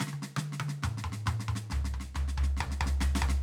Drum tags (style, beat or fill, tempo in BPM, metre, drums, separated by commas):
hip-hop, fill, 70 BPM, 4/4, snare, high tom, mid tom, floor tom